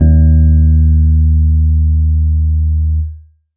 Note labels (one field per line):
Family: keyboard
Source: electronic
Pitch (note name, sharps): D#2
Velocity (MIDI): 25